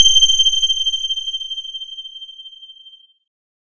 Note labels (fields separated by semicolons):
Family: keyboard; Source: electronic; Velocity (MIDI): 100; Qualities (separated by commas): bright